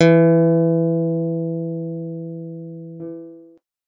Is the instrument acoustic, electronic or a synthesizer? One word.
electronic